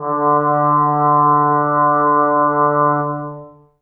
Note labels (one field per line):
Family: brass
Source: acoustic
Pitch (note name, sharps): D3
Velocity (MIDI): 50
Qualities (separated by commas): long release, reverb